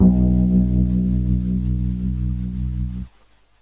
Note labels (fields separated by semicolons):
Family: keyboard; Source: electronic; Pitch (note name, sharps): B1; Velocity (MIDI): 25; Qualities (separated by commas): dark